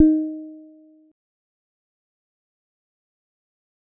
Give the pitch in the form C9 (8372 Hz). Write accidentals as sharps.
D#4 (311.1 Hz)